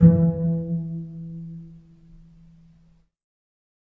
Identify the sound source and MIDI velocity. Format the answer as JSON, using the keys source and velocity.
{"source": "acoustic", "velocity": 50}